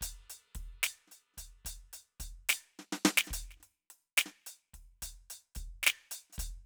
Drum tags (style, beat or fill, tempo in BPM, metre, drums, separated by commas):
blues shuffle, beat, 72 BPM, 4/4, closed hi-hat, open hi-hat, hi-hat pedal, snare, kick